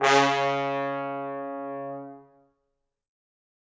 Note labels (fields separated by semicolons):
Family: brass; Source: acoustic; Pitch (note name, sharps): C#3; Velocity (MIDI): 127; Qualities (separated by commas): bright, reverb